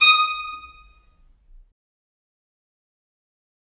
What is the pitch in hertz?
1245 Hz